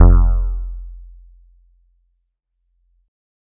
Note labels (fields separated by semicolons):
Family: keyboard; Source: electronic; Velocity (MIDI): 100